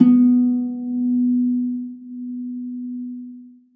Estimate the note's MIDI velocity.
25